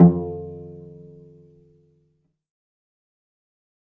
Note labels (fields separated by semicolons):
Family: string; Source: acoustic; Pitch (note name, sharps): F2; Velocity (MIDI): 25; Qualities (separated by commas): dark, fast decay, percussive, reverb